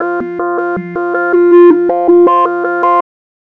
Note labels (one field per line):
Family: bass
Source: synthesizer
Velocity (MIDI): 25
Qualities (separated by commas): tempo-synced